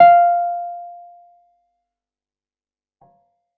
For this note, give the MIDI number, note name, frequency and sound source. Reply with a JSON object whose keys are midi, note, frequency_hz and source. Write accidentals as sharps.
{"midi": 77, "note": "F5", "frequency_hz": 698.5, "source": "electronic"}